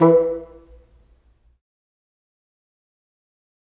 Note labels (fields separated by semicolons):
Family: reed; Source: acoustic; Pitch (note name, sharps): E3; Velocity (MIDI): 25; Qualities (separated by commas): fast decay, percussive, reverb